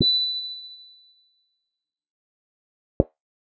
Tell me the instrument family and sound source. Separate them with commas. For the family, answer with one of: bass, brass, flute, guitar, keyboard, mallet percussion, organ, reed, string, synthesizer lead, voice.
guitar, electronic